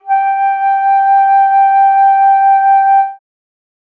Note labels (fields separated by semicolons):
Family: flute; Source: acoustic; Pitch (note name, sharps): G5; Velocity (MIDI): 25